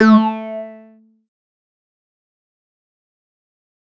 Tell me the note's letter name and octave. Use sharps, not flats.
A3